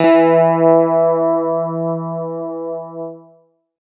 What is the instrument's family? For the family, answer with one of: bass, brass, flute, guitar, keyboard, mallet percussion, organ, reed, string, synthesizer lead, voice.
guitar